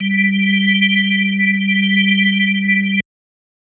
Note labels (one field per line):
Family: organ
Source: electronic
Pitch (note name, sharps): G3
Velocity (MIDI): 127